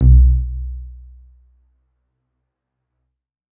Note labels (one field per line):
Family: keyboard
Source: electronic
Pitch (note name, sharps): B1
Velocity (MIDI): 50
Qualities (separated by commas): dark